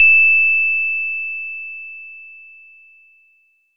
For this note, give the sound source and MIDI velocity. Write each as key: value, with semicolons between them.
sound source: synthesizer; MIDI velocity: 25